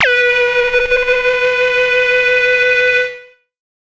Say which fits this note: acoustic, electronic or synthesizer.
synthesizer